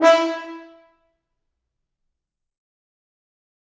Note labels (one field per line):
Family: brass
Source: acoustic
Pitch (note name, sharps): E4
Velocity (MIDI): 127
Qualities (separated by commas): bright, fast decay, percussive, reverb